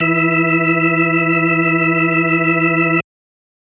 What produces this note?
electronic organ